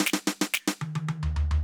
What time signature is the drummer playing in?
4/4